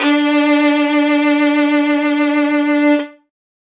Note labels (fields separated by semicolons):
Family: string; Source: acoustic; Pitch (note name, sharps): D4; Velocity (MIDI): 127; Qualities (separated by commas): bright